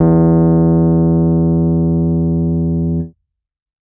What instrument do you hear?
electronic keyboard